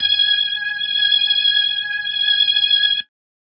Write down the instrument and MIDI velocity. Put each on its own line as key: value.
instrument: electronic organ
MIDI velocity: 75